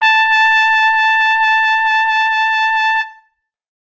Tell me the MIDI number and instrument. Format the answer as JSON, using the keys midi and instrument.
{"midi": 81, "instrument": "acoustic brass instrument"}